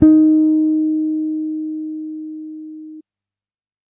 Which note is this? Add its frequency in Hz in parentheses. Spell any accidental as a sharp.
D#4 (311.1 Hz)